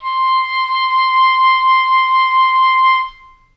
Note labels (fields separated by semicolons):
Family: reed; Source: acoustic; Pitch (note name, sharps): C6; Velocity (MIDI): 25; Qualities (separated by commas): reverb